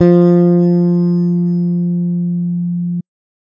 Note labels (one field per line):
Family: bass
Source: electronic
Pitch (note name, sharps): F3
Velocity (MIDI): 127